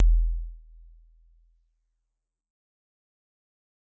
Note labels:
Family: mallet percussion; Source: acoustic; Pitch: E1; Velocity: 127; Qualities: dark, fast decay, percussive

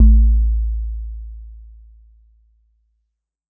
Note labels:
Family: mallet percussion; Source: acoustic; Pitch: A1; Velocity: 75; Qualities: dark

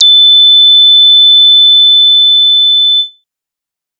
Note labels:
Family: bass; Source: synthesizer; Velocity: 100; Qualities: bright, distorted

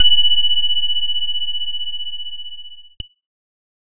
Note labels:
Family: keyboard; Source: electronic; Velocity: 50; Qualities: distorted

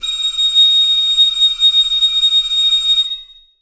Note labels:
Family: flute; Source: acoustic; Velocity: 50; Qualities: bright, reverb

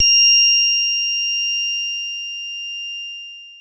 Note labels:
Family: guitar; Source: synthesizer; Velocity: 127; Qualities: bright, long release

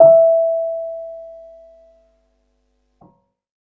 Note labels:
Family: keyboard; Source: electronic; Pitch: E5; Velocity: 25

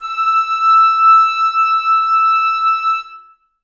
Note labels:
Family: reed; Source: acoustic; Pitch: E6; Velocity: 75; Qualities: reverb

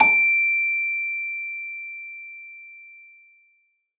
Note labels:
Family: mallet percussion; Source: acoustic; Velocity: 50; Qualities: reverb

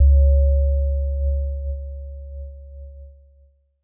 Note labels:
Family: keyboard; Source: electronic; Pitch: C#2; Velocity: 100; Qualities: dark

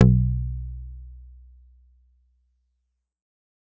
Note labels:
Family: guitar; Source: electronic; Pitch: B1; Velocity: 100

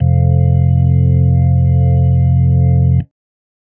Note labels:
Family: organ; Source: electronic; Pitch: F1; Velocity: 127; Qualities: dark

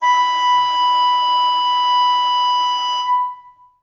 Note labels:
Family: flute; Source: acoustic; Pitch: B5; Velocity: 127; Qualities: long release, reverb

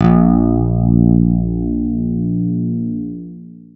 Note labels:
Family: guitar; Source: electronic; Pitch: A#1; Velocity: 75; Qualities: long release

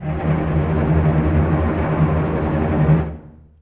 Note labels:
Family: string; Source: acoustic; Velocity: 25; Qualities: long release, non-linear envelope, reverb

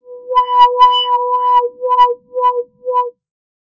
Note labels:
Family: bass; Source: synthesizer; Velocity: 25; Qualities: distorted, non-linear envelope

